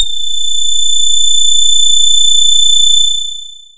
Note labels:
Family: voice; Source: synthesizer; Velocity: 25; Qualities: bright, long release

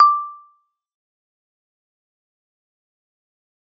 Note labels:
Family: mallet percussion; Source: acoustic; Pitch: D6; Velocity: 100; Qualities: fast decay, percussive

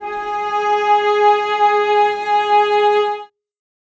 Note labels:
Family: string; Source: acoustic; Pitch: G#4; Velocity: 75; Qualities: reverb

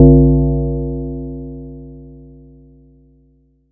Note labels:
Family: mallet percussion; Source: acoustic; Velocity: 75; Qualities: multiphonic

